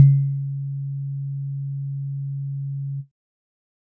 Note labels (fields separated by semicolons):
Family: keyboard; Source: electronic; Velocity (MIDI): 25